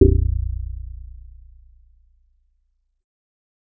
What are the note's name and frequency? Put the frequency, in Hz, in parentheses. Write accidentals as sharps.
A#0 (29.14 Hz)